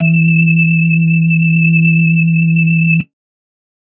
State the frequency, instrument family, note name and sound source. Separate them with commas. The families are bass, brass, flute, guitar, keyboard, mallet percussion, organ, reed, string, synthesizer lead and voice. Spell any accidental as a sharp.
164.8 Hz, organ, E3, electronic